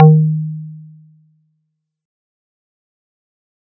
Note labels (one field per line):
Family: mallet percussion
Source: acoustic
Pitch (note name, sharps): D#3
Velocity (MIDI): 75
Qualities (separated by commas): fast decay